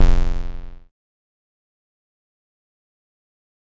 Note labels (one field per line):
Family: bass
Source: synthesizer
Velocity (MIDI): 75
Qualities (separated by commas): bright, distorted, fast decay